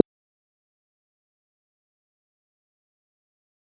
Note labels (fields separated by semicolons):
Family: bass; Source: synthesizer; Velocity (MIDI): 100; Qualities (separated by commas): fast decay, percussive